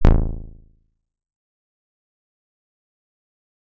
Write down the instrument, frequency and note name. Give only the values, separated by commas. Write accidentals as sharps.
electronic guitar, 27.5 Hz, A0